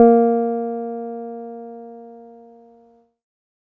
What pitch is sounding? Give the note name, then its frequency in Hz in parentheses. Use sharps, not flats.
A#3 (233.1 Hz)